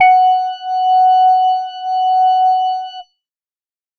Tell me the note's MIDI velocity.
100